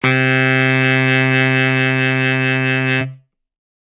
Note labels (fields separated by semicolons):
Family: reed; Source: acoustic; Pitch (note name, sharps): C3; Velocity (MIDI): 100; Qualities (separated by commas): bright